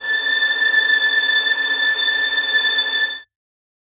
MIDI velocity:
75